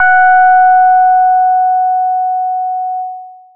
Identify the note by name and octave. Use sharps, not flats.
F#5